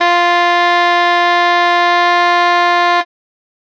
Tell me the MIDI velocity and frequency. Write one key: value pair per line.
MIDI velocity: 75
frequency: 349.2 Hz